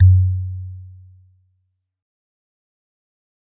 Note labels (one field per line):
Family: mallet percussion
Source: acoustic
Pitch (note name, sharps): F#2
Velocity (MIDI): 75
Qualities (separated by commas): dark, fast decay